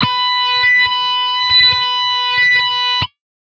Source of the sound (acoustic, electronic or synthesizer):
electronic